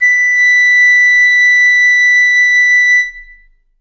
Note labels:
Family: flute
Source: acoustic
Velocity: 100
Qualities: long release, reverb

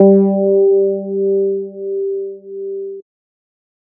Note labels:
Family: bass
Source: synthesizer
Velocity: 50

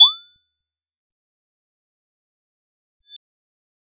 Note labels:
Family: bass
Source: synthesizer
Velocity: 25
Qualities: bright, fast decay, percussive

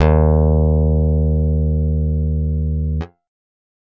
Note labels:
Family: guitar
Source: acoustic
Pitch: D#2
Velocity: 100

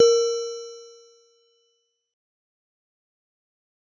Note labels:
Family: mallet percussion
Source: acoustic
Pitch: A#4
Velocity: 75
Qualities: fast decay

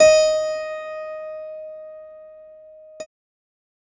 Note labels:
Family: keyboard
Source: electronic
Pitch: D#5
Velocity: 127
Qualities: bright

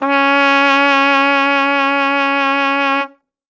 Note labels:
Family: brass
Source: acoustic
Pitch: C#4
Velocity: 127

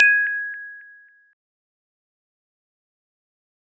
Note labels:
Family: mallet percussion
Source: acoustic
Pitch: G#6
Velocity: 25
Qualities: fast decay

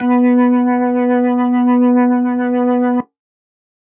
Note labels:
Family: organ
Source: electronic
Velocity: 127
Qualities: distorted

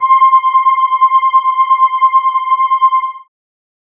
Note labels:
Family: keyboard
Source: synthesizer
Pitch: C6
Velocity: 25

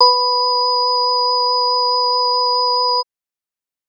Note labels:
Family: organ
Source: electronic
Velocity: 25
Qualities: multiphonic

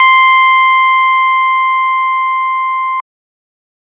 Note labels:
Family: organ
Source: electronic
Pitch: C6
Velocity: 127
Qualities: distorted

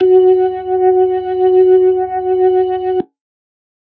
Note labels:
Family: organ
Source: electronic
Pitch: F#4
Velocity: 100

